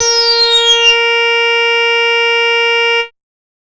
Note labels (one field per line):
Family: bass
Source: synthesizer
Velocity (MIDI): 100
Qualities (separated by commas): bright, distorted, multiphonic